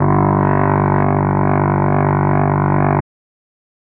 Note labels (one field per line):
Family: reed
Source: electronic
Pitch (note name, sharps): G1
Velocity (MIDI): 127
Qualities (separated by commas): bright, reverb